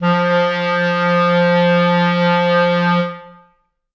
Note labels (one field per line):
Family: reed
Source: acoustic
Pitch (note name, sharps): F3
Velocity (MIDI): 127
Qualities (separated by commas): reverb